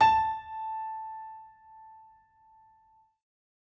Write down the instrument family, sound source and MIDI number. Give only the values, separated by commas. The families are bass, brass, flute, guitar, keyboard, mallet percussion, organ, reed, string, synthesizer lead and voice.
keyboard, acoustic, 81